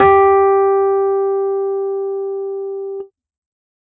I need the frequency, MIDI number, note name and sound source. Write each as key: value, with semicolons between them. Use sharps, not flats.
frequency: 392 Hz; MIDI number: 67; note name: G4; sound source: electronic